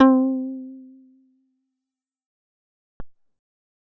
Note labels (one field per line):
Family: bass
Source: synthesizer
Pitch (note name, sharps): C4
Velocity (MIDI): 100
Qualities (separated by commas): fast decay